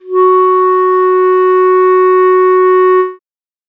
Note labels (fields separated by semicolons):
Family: reed; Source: acoustic; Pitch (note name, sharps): F#4; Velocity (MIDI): 50; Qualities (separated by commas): dark